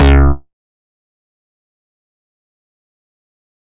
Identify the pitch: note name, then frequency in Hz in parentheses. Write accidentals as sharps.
C#2 (69.3 Hz)